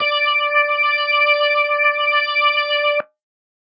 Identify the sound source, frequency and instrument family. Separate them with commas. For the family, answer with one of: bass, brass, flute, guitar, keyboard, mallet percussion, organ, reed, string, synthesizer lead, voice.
electronic, 587.3 Hz, organ